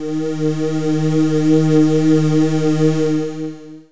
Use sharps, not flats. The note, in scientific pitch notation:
D#3